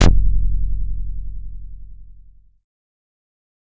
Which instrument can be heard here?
synthesizer bass